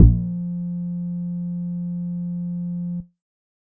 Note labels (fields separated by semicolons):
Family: bass; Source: synthesizer; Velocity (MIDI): 25; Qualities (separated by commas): distorted